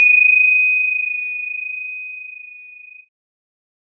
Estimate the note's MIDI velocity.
75